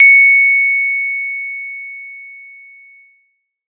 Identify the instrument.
acoustic mallet percussion instrument